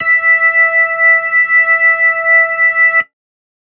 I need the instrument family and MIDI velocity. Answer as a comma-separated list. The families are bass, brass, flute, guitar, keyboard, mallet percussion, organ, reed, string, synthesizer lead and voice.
organ, 50